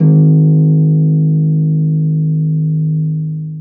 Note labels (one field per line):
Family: string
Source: acoustic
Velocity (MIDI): 25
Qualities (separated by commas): long release, reverb